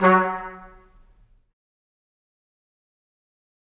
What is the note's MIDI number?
54